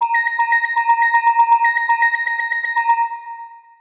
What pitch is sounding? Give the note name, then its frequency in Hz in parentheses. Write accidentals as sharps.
A#5 (932.3 Hz)